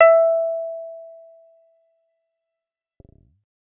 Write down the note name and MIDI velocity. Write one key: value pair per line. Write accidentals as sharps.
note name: E5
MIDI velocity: 75